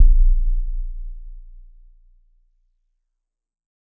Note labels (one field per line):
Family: mallet percussion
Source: acoustic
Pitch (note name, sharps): A#0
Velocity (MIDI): 50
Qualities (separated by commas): dark, reverb